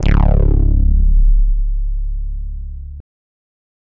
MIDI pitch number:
25